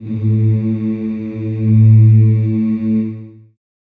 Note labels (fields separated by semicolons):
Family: voice; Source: acoustic; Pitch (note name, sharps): A2; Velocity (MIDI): 75; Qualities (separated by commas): long release, reverb